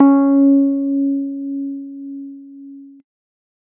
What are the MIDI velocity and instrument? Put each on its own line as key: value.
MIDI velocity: 50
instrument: electronic keyboard